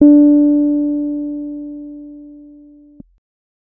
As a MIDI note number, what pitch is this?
62